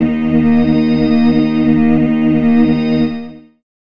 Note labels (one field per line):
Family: organ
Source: electronic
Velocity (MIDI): 50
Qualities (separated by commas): long release, reverb